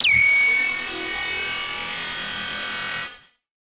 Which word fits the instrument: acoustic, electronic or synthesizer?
synthesizer